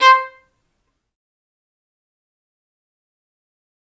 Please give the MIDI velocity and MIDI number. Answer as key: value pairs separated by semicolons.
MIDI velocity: 100; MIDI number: 72